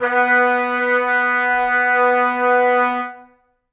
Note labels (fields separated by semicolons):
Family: brass; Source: acoustic; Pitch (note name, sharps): B3; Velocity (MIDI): 25; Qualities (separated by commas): reverb